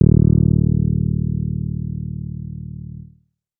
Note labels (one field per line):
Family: bass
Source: synthesizer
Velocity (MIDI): 100